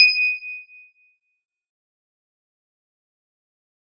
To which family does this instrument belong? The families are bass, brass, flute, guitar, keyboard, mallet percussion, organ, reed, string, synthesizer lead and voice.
guitar